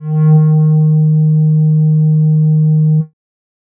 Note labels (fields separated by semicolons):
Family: bass; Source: synthesizer; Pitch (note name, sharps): D#3; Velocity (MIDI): 100; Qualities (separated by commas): dark